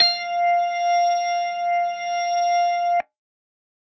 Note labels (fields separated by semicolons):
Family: organ; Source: electronic; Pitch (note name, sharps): F5; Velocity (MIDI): 127